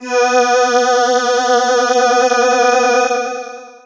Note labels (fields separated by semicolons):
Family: voice; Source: synthesizer; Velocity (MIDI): 100; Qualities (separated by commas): bright, distorted, long release